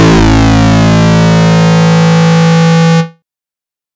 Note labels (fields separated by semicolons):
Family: bass; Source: synthesizer; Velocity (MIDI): 127; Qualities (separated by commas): bright, distorted